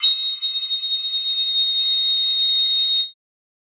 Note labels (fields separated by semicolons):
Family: flute; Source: acoustic; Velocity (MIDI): 25; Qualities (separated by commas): bright